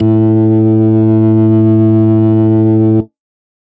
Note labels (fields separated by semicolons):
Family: organ; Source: electronic; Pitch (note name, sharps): A2; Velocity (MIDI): 50; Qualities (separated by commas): distorted